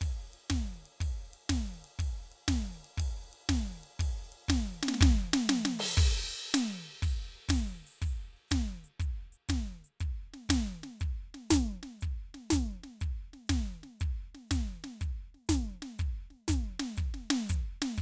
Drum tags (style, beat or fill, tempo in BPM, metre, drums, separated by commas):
rock, beat, 120 BPM, 4/4, crash, ride, closed hi-hat, open hi-hat, hi-hat pedal, snare, kick